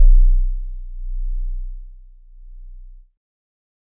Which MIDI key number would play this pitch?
23